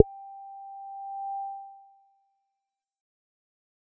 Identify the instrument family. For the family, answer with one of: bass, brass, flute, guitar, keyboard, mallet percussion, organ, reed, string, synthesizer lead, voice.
bass